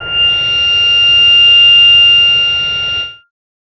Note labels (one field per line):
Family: bass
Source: synthesizer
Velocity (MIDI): 75